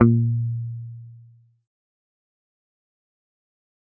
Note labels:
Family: guitar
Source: electronic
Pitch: A#2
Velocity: 50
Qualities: fast decay

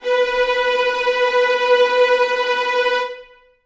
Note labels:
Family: string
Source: acoustic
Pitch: B4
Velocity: 75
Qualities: non-linear envelope, reverb

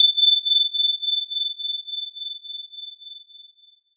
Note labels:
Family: mallet percussion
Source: electronic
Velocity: 25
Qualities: bright, long release

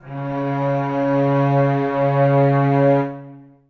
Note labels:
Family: string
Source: acoustic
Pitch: C#3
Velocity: 50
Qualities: long release, reverb

